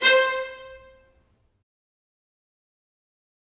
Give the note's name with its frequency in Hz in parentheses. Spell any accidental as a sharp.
C5 (523.3 Hz)